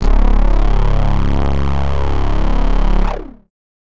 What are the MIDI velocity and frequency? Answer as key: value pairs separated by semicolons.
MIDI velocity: 75; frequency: 34.65 Hz